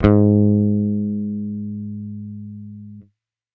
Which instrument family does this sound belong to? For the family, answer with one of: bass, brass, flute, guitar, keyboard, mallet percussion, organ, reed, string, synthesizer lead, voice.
bass